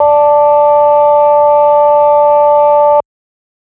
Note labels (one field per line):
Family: organ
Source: electronic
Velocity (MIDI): 127